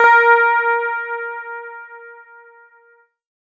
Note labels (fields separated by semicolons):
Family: guitar; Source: electronic; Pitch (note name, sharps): A#4; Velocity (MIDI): 25